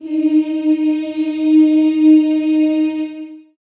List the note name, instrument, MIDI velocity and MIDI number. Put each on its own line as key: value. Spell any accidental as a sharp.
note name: D#4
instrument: acoustic voice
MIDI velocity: 50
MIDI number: 63